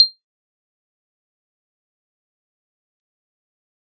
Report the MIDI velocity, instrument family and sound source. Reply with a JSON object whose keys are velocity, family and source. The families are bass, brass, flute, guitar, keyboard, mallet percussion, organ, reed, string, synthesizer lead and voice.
{"velocity": 127, "family": "keyboard", "source": "electronic"}